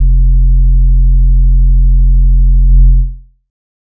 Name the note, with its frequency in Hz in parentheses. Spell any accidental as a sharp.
F1 (43.65 Hz)